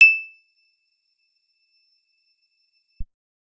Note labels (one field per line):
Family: guitar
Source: acoustic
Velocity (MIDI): 75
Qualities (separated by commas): bright, percussive